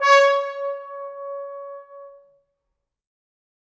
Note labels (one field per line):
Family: brass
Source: acoustic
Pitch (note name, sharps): C#5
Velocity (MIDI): 25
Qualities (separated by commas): bright, reverb